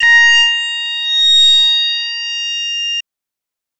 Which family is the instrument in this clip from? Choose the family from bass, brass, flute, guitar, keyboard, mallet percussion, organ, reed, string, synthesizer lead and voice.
voice